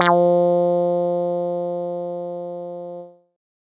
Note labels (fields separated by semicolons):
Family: bass; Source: synthesizer; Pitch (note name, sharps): F3; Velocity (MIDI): 127; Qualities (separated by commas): distorted